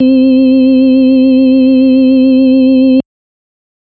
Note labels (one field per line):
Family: organ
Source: electronic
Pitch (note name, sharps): C4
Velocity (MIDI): 127